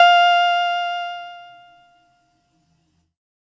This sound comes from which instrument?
electronic keyboard